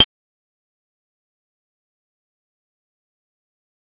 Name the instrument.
synthesizer bass